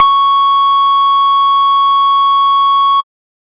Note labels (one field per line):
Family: bass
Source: synthesizer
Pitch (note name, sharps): C#6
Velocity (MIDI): 50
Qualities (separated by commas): distorted, tempo-synced